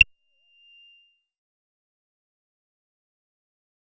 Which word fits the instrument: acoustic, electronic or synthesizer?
synthesizer